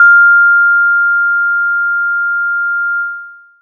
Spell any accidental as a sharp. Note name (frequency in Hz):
F6 (1397 Hz)